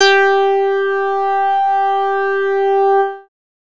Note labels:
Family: bass; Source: synthesizer; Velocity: 127; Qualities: distorted

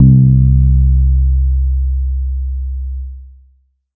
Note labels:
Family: bass; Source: synthesizer; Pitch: C2; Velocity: 25; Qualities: distorted, long release

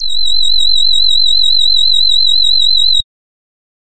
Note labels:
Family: voice; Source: synthesizer; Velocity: 25; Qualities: bright

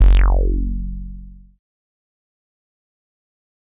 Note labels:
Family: bass; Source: synthesizer; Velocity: 100; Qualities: bright, distorted, fast decay

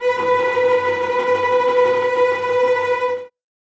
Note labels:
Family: string; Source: acoustic; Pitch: B4; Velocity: 100; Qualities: bright, non-linear envelope, reverb

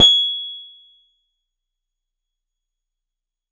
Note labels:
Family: keyboard; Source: electronic; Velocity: 25; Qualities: percussive

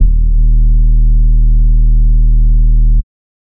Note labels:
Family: bass; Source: synthesizer; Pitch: D#1; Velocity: 25; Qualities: dark, distorted, tempo-synced

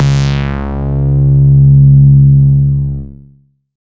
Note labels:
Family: bass; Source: synthesizer; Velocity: 75; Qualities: bright, distorted

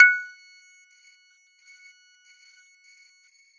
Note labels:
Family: mallet percussion; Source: acoustic; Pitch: F#6; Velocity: 100; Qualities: multiphonic, percussive

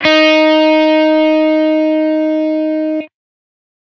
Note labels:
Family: guitar; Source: electronic; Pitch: D#4; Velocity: 50; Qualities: bright, distorted

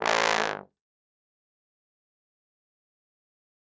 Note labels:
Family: brass; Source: acoustic; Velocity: 127; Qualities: bright, fast decay, reverb

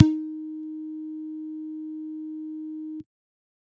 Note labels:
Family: bass; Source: synthesizer; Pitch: D#4; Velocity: 127; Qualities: distorted

